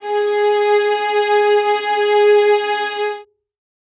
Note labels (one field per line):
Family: string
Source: acoustic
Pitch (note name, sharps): G#4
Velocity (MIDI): 50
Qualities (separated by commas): reverb